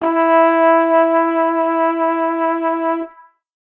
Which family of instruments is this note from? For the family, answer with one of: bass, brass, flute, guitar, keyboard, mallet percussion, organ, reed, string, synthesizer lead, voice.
brass